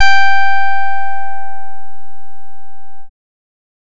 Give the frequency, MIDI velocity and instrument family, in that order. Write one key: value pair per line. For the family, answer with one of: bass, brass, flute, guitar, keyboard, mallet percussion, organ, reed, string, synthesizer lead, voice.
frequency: 784 Hz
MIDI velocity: 127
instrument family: bass